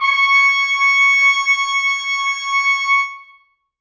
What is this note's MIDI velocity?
100